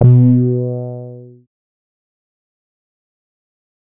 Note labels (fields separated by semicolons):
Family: bass; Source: synthesizer; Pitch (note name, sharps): B2; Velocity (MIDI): 75; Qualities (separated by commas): distorted, fast decay